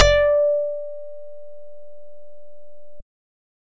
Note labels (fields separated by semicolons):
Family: bass; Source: synthesizer; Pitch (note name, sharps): D5; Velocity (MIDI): 100